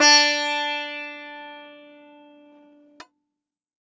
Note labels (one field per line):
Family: guitar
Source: acoustic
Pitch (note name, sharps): D4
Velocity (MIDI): 25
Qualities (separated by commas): bright, multiphonic, reverb